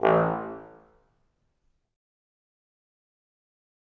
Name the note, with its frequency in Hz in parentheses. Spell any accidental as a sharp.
A1 (55 Hz)